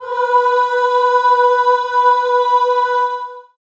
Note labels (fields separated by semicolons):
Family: voice; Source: acoustic; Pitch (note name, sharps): B4; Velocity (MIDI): 127; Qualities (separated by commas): long release, reverb